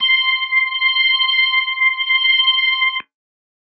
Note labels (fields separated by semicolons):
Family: organ; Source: electronic; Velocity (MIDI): 100